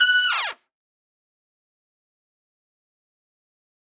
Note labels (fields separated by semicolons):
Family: brass; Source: acoustic; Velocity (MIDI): 100; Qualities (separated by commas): fast decay, reverb